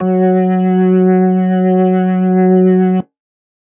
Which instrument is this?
electronic organ